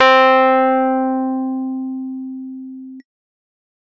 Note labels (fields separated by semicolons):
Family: keyboard; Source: electronic; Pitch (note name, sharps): C4; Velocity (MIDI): 127; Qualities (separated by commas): distorted